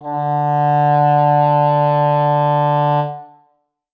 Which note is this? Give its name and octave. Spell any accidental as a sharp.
D3